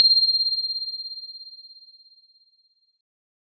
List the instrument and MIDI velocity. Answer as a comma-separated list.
electronic keyboard, 75